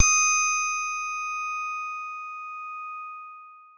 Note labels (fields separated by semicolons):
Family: guitar; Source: synthesizer; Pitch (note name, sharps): D#6; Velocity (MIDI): 127; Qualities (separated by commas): bright, long release